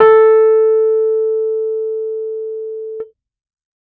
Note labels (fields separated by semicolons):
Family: keyboard; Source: electronic; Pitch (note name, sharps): A4; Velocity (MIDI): 127